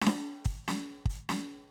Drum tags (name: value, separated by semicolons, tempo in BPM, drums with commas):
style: half-time rock; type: fill; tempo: 140 BPM; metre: 4/4; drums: closed hi-hat, open hi-hat, hi-hat pedal, snare, kick